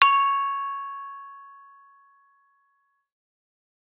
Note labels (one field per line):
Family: mallet percussion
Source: acoustic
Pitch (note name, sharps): C#6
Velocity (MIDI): 127